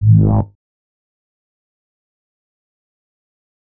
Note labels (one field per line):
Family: bass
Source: synthesizer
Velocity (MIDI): 50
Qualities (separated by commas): distorted, fast decay